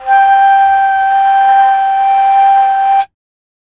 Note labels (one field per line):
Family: flute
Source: acoustic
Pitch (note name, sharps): G5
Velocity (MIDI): 100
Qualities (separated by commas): multiphonic